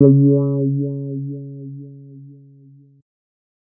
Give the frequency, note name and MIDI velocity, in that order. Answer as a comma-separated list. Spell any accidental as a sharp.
138.6 Hz, C#3, 50